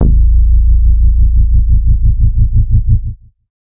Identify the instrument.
synthesizer bass